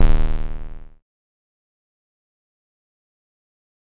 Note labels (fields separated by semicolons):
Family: bass; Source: synthesizer; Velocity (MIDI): 50; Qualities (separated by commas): bright, distorted, fast decay